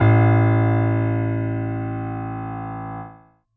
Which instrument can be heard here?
acoustic keyboard